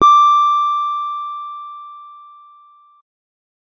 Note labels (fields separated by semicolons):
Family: keyboard; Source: electronic; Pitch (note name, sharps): D6; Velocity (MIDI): 50; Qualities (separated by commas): dark